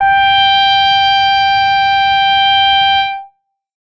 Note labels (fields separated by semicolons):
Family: bass; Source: synthesizer; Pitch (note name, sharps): G5; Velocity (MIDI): 25; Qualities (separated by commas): distorted